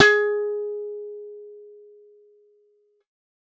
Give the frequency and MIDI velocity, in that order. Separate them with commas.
415.3 Hz, 75